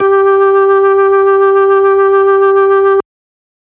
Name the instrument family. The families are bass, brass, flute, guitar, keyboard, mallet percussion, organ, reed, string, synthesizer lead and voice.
organ